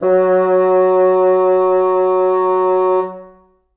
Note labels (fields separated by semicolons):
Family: reed; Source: acoustic; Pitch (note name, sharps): F#3; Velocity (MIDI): 127; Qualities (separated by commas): reverb